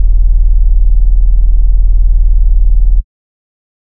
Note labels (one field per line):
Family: bass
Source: synthesizer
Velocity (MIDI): 25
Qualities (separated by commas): dark, distorted